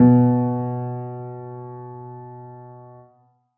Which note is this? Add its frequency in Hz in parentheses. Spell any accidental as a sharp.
B2 (123.5 Hz)